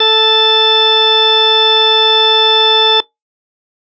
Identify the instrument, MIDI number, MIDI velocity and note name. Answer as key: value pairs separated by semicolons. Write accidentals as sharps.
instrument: electronic organ; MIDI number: 69; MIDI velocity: 100; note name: A4